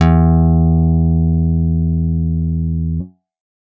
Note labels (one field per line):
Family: guitar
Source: electronic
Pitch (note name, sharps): E2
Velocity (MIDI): 50